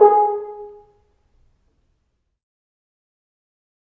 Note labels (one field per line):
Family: brass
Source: acoustic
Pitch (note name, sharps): G#4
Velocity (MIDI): 50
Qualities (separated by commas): fast decay, percussive, reverb